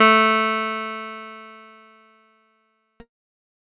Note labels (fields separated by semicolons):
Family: keyboard; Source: electronic; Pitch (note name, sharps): A3; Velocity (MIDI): 127; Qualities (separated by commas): bright